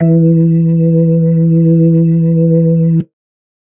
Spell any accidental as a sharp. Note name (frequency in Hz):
E3 (164.8 Hz)